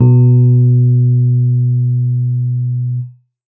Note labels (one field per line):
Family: keyboard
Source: electronic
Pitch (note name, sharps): B2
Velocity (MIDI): 25